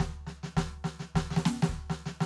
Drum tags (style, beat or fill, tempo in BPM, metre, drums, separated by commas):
rock, beat, 105 BPM, 4/4, open hi-hat, snare, kick